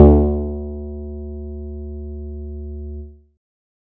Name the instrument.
synthesizer guitar